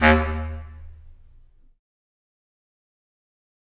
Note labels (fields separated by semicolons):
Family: reed; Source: acoustic; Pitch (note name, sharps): D#2; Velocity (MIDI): 75; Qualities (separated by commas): fast decay, reverb